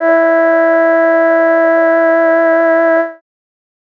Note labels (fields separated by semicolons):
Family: voice; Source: synthesizer; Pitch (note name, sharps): E4; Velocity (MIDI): 75